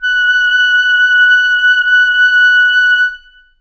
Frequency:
1480 Hz